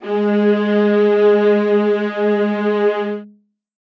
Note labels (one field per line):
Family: string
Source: acoustic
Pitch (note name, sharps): G#3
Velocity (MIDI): 100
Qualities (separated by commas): reverb